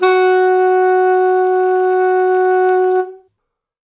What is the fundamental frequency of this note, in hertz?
370 Hz